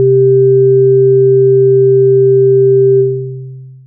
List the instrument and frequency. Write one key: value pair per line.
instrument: synthesizer lead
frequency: 130.8 Hz